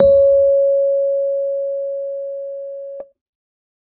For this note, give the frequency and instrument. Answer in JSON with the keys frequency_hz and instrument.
{"frequency_hz": 554.4, "instrument": "electronic keyboard"}